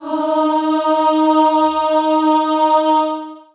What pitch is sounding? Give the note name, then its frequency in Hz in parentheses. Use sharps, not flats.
D#4 (311.1 Hz)